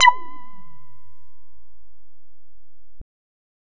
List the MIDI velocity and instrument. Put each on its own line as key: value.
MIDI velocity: 50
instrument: synthesizer bass